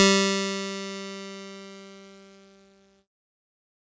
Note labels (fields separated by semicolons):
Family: keyboard; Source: electronic; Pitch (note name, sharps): G3; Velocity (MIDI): 127; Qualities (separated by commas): bright, distorted